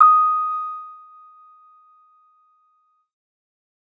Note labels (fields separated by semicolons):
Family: keyboard; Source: electronic; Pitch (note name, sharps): D#6; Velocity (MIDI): 100